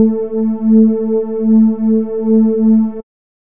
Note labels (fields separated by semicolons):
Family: bass; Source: synthesizer; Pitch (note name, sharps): A3; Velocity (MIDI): 25; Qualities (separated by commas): dark